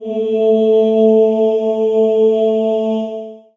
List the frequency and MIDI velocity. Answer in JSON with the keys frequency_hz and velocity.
{"frequency_hz": 220, "velocity": 50}